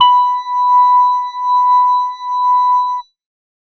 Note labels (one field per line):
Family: organ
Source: electronic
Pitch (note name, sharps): B5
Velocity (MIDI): 75